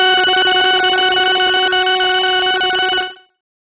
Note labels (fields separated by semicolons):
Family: bass; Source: synthesizer; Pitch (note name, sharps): F#4; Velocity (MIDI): 127; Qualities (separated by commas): bright, distorted, non-linear envelope